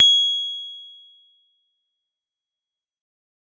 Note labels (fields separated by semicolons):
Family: keyboard; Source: electronic; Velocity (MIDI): 50; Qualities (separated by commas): bright, fast decay